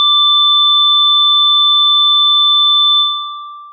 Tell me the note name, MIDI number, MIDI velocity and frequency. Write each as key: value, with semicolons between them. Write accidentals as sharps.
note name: D6; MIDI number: 86; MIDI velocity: 75; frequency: 1175 Hz